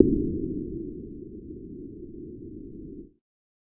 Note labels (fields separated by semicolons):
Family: bass; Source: synthesizer; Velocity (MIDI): 127